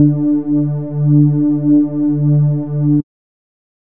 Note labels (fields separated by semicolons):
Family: bass; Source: synthesizer; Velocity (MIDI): 25; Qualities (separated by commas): dark